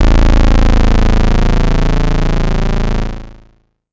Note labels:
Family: bass; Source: synthesizer; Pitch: A0; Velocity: 100; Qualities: bright, distorted, long release

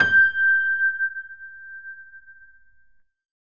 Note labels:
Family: keyboard; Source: electronic; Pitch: G6; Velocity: 100

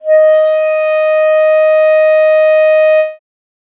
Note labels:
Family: reed; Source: acoustic; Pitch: D#5; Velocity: 50; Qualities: dark

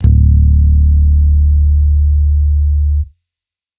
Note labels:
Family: bass; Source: electronic; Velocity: 50

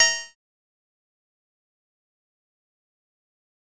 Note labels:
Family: bass; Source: synthesizer; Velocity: 75; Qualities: fast decay, percussive

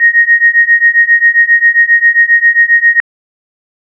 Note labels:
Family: organ; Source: electronic; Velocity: 50

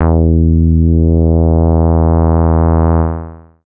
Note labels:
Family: bass; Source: synthesizer; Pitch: E2; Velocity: 127; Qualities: distorted, long release

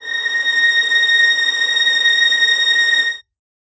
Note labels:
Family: string; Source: acoustic; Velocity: 50; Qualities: reverb

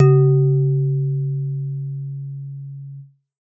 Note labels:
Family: mallet percussion; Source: acoustic; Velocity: 127

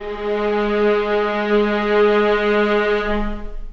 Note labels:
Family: string; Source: acoustic; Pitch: G#3; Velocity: 25; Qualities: long release, reverb

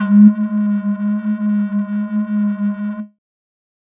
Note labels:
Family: flute; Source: synthesizer; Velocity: 50; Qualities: distorted

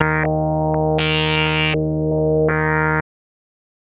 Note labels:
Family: bass; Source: synthesizer; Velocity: 127; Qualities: tempo-synced

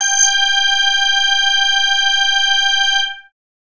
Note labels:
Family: bass; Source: synthesizer; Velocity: 100

